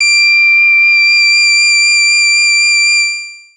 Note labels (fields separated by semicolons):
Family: bass; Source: synthesizer; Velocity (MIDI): 127; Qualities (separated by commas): distorted, long release